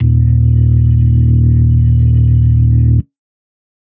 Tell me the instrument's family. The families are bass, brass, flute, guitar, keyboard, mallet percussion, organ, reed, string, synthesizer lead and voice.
organ